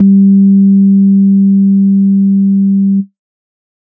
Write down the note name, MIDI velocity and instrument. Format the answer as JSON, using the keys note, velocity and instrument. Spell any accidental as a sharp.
{"note": "G3", "velocity": 25, "instrument": "electronic organ"}